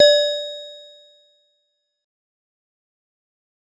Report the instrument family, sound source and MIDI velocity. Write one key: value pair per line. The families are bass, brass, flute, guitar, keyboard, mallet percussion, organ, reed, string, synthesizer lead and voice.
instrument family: mallet percussion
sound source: acoustic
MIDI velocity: 75